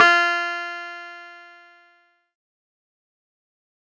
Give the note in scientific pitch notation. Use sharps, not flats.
F4